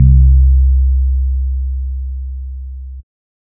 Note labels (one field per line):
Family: bass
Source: synthesizer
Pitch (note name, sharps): C2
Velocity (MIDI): 25